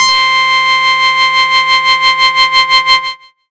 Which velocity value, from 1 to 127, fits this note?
25